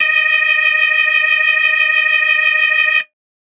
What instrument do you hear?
electronic organ